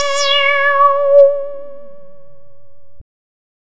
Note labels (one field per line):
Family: bass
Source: synthesizer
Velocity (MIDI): 127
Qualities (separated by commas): bright, distorted